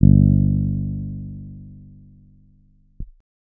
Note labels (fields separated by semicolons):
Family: keyboard; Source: electronic; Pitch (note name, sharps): G1; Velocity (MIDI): 50; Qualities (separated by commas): dark